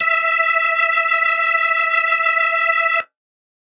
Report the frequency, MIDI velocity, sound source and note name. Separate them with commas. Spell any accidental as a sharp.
659.3 Hz, 25, electronic, E5